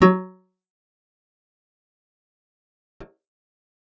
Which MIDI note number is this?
54